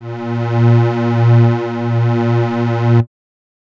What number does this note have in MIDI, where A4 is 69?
46